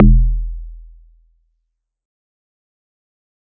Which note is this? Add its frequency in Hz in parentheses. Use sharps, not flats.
E1 (41.2 Hz)